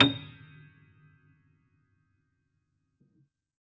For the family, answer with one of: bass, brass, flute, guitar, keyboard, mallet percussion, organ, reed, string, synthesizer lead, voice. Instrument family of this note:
keyboard